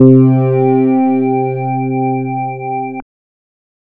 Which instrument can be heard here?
synthesizer bass